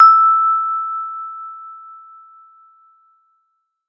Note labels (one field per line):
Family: mallet percussion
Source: acoustic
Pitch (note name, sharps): E6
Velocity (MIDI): 75